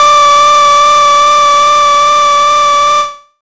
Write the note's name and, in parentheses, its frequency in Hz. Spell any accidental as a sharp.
D5 (587.3 Hz)